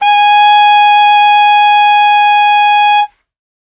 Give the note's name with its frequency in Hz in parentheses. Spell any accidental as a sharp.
G#5 (830.6 Hz)